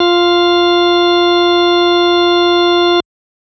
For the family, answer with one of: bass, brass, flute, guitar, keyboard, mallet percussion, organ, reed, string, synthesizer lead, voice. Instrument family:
organ